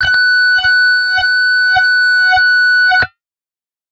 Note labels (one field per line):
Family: guitar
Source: electronic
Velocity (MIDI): 25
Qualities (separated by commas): bright, distorted